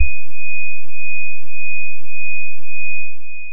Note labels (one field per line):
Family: bass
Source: synthesizer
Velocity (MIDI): 25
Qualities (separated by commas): long release